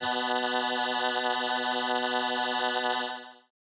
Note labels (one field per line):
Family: keyboard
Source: synthesizer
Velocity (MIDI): 75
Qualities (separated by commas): bright